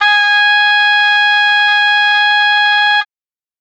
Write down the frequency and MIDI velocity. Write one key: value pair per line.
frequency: 830.6 Hz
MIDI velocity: 100